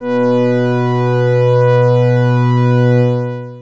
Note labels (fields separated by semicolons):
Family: organ; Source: electronic; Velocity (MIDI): 127; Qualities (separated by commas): distorted, long release